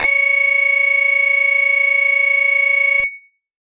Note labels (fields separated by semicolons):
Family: guitar; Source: electronic; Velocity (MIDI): 50; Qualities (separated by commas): distorted